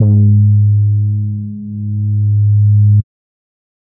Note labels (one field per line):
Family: bass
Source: synthesizer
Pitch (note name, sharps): G#2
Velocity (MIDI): 75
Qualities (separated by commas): dark